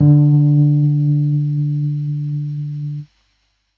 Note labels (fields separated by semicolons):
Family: keyboard; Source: electronic; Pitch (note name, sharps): D3; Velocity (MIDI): 50; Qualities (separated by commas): dark